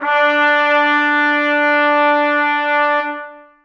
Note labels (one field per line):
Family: brass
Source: acoustic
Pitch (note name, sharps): D4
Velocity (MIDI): 100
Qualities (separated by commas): long release, reverb